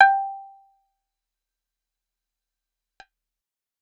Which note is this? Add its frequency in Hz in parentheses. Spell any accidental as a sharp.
G5 (784 Hz)